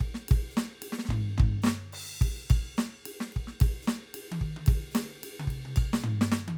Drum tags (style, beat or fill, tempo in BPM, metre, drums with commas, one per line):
swing
beat
110 BPM
4/4
crash, ride, ride bell, hi-hat pedal, snare, high tom, mid tom, floor tom, kick